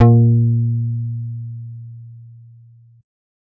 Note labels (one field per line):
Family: bass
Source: synthesizer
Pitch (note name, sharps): A#2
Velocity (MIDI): 75